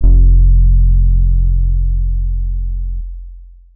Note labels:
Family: guitar; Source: electronic; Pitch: F1; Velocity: 25; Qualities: distorted, long release

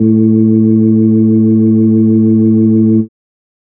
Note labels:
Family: organ; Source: electronic; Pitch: A2; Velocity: 25

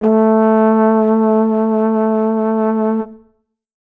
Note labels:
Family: brass; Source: acoustic; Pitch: A3; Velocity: 25

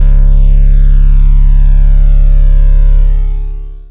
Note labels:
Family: bass; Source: synthesizer; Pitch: C#1; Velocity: 127; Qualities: bright, distorted, long release

